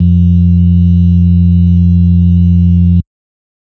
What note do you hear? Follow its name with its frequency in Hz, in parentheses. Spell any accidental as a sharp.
F2 (87.31 Hz)